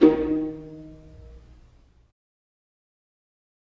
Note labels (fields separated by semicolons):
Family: string; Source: acoustic; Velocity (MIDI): 25; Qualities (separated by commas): dark, fast decay, reverb